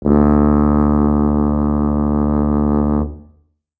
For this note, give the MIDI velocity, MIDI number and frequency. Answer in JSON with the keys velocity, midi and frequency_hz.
{"velocity": 100, "midi": 38, "frequency_hz": 73.42}